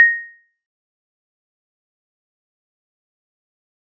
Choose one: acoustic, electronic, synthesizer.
acoustic